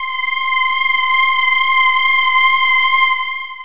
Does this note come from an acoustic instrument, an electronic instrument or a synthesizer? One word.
synthesizer